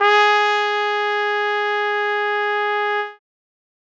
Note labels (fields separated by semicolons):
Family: brass; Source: acoustic; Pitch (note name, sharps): G#4; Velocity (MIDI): 100